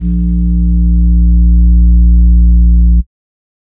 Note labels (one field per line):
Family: flute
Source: synthesizer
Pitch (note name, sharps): A#1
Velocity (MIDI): 50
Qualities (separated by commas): dark